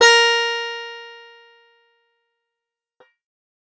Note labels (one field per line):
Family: guitar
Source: acoustic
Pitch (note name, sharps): A#4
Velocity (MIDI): 127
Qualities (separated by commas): bright, distorted, fast decay